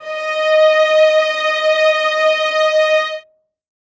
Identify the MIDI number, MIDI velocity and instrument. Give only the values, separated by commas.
75, 75, acoustic string instrument